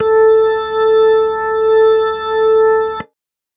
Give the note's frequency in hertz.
440 Hz